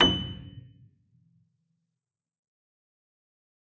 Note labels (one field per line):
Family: keyboard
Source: acoustic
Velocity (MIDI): 50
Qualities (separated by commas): percussive, reverb